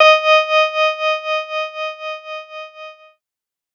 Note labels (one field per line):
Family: keyboard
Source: electronic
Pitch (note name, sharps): D#5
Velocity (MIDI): 100